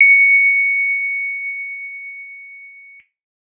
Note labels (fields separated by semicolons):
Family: guitar; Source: electronic; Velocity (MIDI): 100; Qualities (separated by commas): reverb